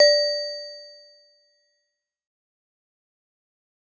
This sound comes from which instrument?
acoustic mallet percussion instrument